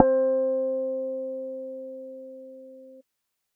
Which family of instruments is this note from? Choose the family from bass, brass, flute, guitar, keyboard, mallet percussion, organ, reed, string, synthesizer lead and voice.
bass